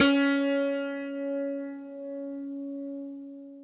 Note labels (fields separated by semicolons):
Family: guitar; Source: acoustic; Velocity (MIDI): 25; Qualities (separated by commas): bright, long release, reverb